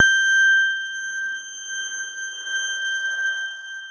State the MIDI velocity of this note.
75